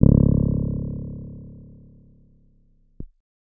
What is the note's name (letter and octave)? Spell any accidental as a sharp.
C#1